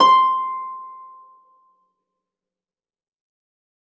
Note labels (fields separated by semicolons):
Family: string; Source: acoustic; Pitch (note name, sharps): C6; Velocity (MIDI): 50; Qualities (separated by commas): fast decay, reverb